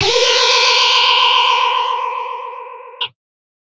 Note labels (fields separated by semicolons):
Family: guitar; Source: electronic; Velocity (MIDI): 127; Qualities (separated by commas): bright, distorted